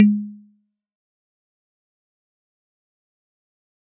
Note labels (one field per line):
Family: mallet percussion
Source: acoustic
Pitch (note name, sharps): G#3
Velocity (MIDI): 127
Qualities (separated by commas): fast decay, percussive